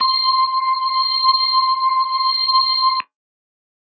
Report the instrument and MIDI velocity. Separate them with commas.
electronic organ, 100